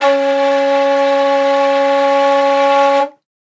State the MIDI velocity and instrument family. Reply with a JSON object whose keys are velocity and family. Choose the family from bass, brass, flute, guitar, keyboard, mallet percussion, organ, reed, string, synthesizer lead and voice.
{"velocity": 127, "family": "flute"}